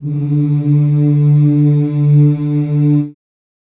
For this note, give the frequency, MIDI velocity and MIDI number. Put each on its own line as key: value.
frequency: 146.8 Hz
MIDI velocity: 25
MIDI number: 50